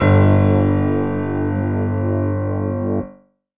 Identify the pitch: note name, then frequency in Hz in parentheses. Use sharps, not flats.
G1 (49 Hz)